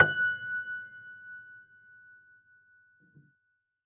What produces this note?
acoustic keyboard